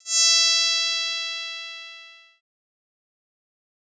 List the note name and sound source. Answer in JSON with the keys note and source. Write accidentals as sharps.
{"note": "E5", "source": "synthesizer"}